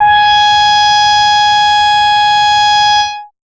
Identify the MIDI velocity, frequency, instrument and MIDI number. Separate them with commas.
75, 830.6 Hz, synthesizer bass, 80